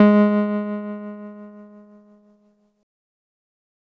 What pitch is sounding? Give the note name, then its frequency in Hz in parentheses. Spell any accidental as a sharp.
G#3 (207.7 Hz)